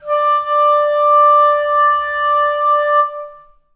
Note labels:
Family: reed; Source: acoustic; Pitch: D5; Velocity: 25; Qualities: long release, reverb

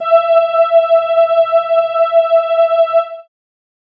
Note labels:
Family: keyboard; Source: synthesizer; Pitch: E5; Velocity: 127

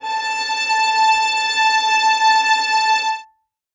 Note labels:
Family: string; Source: acoustic; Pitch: A5; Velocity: 50; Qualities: reverb

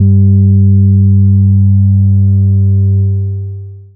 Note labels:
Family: bass; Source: synthesizer; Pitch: G2; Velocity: 50; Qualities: long release

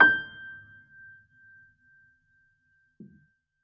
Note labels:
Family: keyboard; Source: acoustic; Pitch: G6; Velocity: 25; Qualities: percussive

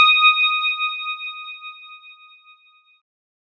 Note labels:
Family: keyboard; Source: electronic; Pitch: D#6; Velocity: 100

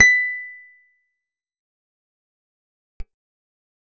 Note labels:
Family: guitar; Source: acoustic; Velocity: 25; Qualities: fast decay, percussive

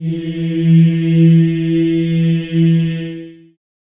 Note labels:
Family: voice; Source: acoustic; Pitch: E3; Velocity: 25; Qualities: long release, reverb

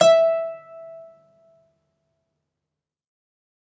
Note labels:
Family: guitar; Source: acoustic; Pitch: E5; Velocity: 75; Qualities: fast decay, reverb

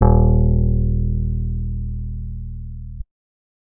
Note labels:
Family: guitar; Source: acoustic; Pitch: D#1; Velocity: 25

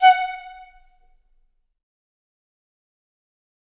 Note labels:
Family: flute; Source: acoustic; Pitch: F#5; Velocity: 75; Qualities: fast decay, percussive, reverb

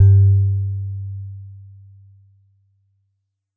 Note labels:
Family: mallet percussion; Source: acoustic; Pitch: G2; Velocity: 50

